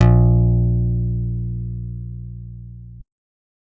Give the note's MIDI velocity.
100